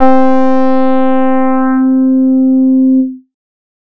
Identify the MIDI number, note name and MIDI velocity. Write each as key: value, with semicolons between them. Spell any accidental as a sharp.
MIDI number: 60; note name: C4; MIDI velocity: 50